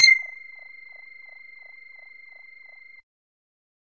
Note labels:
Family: bass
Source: synthesizer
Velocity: 100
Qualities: percussive

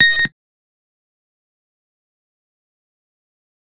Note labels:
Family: bass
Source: synthesizer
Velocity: 100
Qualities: fast decay, percussive

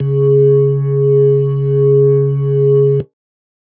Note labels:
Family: keyboard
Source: electronic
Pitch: C#3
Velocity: 50

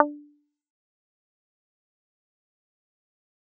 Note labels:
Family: guitar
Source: electronic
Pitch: D4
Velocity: 75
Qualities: fast decay, percussive

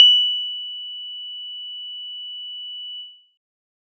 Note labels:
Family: guitar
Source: synthesizer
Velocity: 127

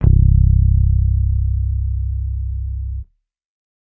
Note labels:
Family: bass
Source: electronic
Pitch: C1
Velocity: 75

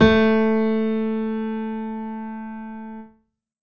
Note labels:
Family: keyboard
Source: acoustic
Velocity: 100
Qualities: reverb

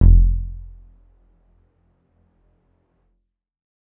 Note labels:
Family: keyboard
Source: electronic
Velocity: 75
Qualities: dark, percussive, reverb

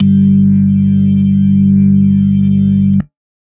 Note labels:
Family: organ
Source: electronic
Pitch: G1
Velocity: 25

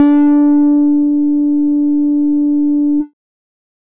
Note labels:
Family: bass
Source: synthesizer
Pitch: D4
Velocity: 100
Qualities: distorted

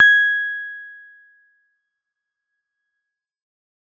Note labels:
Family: keyboard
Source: electronic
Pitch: G#6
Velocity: 50

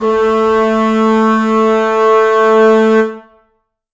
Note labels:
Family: reed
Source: acoustic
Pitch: A3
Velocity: 127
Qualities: reverb

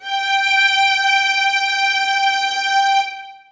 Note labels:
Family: string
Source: acoustic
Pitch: G5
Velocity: 50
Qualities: bright, reverb

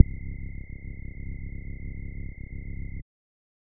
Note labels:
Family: bass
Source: synthesizer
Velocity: 25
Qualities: dark

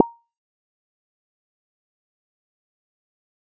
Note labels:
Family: bass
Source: synthesizer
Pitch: A#5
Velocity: 75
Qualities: fast decay, percussive

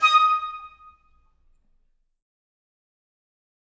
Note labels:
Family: reed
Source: acoustic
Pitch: D#6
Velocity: 25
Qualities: fast decay, reverb

